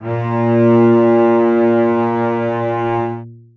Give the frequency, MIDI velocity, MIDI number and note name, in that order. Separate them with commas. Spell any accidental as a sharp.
116.5 Hz, 100, 46, A#2